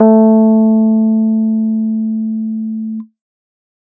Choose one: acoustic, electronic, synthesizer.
electronic